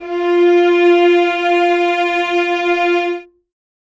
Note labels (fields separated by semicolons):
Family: string; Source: acoustic; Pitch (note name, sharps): F4; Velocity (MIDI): 100; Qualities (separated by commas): reverb